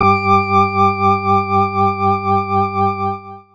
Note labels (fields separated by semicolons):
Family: organ; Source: electronic; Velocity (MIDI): 25; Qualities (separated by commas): distorted